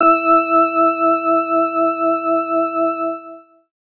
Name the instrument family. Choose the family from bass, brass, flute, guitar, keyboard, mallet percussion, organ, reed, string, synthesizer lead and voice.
organ